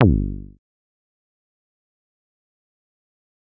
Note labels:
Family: bass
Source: synthesizer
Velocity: 50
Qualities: fast decay, percussive

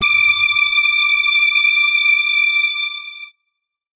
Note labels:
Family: guitar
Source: electronic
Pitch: D6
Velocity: 100

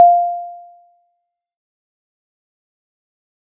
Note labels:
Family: mallet percussion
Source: acoustic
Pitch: F5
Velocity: 127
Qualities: fast decay, percussive

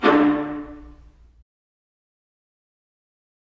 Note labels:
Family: string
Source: acoustic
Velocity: 50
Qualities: fast decay, reverb

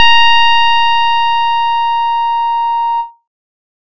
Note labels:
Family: keyboard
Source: electronic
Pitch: A#5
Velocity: 127

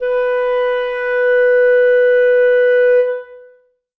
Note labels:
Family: reed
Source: acoustic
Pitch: B4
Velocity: 75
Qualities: long release, reverb

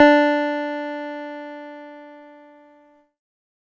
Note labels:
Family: keyboard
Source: electronic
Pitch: D4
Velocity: 127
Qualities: distorted

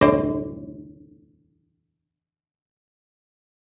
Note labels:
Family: guitar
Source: acoustic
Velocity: 25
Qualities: fast decay

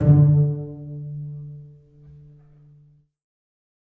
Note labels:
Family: string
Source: acoustic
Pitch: D3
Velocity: 127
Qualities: dark, reverb

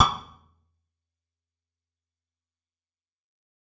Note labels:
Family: guitar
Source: electronic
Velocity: 75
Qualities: fast decay, percussive, reverb

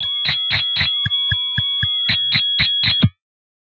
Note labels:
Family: guitar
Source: electronic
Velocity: 75

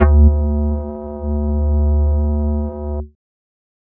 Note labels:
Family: flute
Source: synthesizer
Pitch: D2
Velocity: 100

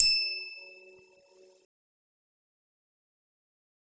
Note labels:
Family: guitar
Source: electronic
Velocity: 127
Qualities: bright, fast decay, percussive, reverb

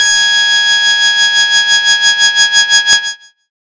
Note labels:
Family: bass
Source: synthesizer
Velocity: 50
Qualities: bright, distorted

